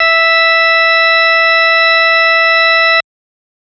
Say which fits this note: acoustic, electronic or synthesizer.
electronic